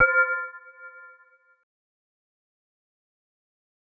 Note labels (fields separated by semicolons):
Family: mallet percussion; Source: synthesizer; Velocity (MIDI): 75; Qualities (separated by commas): fast decay, multiphonic